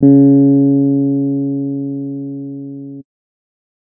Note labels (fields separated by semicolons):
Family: keyboard; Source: electronic; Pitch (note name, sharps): C#3; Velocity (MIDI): 25; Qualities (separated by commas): dark